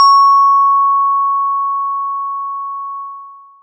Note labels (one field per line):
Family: mallet percussion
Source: electronic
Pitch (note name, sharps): C#6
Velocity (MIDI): 25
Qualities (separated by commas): long release, multiphonic